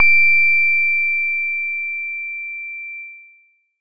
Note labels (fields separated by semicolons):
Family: bass; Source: synthesizer; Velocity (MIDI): 25; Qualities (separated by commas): distorted